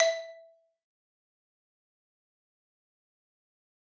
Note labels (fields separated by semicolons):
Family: mallet percussion; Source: acoustic; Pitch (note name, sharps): E5; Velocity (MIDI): 50; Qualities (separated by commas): fast decay, percussive, reverb